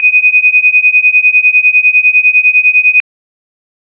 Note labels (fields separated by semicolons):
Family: organ; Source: electronic; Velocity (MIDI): 50; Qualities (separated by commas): bright